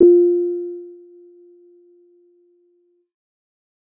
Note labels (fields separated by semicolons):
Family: keyboard; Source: electronic; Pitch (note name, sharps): F4; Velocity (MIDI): 100; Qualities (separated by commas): dark